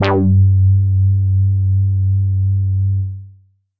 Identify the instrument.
synthesizer bass